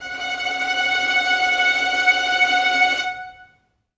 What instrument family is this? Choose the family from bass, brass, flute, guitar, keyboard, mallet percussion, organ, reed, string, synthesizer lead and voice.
string